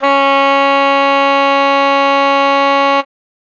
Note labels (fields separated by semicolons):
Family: reed; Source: acoustic; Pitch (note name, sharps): C#4; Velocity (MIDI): 25